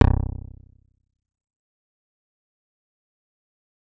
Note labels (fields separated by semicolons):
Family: bass; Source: synthesizer; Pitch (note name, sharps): C1; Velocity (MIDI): 75; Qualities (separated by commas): fast decay, percussive